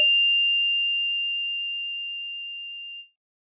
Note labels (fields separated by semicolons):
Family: organ; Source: electronic; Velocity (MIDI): 50; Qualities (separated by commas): bright